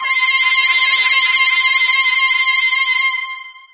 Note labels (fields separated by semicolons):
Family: voice; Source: synthesizer; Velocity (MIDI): 127; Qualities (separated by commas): bright, distorted, long release